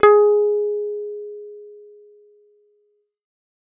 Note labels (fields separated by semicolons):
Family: bass; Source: synthesizer; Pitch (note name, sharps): G#4; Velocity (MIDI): 50